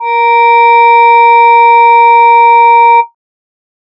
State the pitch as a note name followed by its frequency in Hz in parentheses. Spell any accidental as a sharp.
A#4 (466.2 Hz)